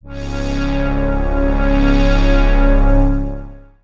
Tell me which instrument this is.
synthesizer lead